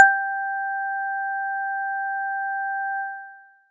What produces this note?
acoustic mallet percussion instrument